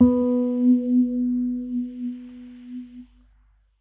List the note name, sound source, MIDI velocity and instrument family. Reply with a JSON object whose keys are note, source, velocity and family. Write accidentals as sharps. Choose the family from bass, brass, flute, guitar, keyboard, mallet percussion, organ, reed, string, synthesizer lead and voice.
{"note": "B3", "source": "electronic", "velocity": 50, "family": "keyboard"}